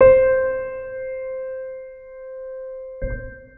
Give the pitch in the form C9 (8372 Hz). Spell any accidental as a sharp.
C5 (523.3 Hz)